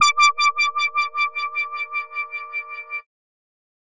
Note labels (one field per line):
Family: bass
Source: synthesizer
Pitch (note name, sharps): D6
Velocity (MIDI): 100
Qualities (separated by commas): distorted